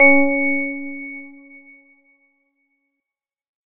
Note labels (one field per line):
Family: organ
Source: electronic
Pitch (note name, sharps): C#4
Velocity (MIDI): 127